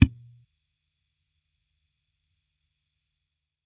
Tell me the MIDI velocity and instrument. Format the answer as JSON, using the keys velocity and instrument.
{"velocity": 25, "instrument": "electronic bass"}